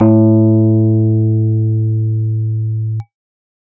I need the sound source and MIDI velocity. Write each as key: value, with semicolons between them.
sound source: electronic; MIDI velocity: 50